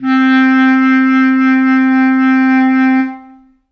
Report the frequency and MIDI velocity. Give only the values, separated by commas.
261.6 Hz, 75